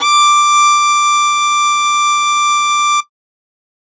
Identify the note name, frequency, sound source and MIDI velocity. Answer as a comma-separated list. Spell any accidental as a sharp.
D6, 1175 Hz, acoustic, 100